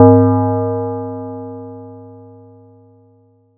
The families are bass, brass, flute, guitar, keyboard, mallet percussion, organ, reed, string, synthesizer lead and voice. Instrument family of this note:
mallet percussion